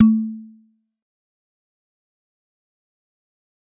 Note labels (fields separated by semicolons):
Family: mallet percussion; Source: acoustic; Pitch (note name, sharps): A3; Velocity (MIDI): 75; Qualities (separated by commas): dark, fast decay, percussive